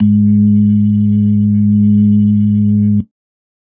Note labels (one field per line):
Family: organ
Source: electronic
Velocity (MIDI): 50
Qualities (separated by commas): dark